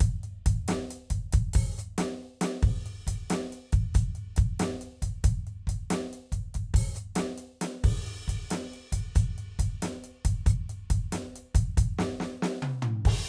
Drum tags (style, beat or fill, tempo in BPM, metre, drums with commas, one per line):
rock
beat
92 BPM
4/4
crash, closed hi-hat, open hi-hat, hi-hat pedal, snare, high tom, mid tom, kick